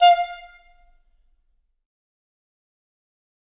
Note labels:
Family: flute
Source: acoustic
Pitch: F5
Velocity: 75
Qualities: fast decay, percussive, reverb

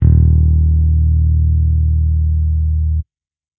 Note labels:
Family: bass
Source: electronic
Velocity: 75

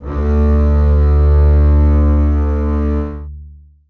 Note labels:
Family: string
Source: acoustic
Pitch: D2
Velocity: 75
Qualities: long release, reverb

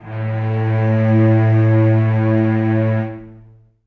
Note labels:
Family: string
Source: acoustic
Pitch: A2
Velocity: 25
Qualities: long release, reverb

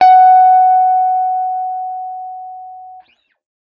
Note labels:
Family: guitar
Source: electronic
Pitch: F#5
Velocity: 127

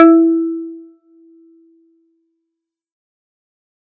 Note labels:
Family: guitar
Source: synthesizer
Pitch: E4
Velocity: 50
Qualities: fast decay

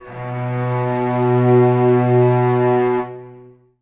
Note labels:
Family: string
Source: acoustic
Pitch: B2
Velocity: 25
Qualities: long release, reverb

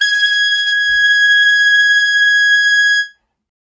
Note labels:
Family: reed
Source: acoustic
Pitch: G#6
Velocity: 25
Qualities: reverb

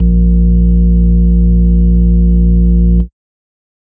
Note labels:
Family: organ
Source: electronic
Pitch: A#1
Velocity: 127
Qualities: dark

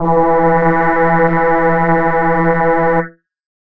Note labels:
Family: voice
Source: synthesizer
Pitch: E3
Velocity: 127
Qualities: multiphonic

